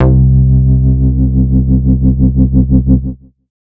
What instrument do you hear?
synthesizer bass